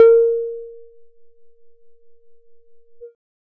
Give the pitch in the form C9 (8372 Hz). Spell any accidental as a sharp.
A#4 (466.2 Hz)